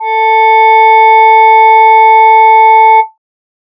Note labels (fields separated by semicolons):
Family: voice; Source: synthesizer; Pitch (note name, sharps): A4; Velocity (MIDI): 50